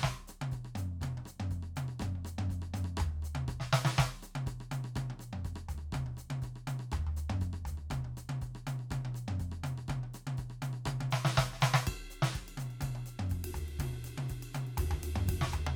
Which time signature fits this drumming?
4/4